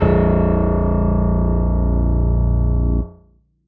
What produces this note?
electronic keyboard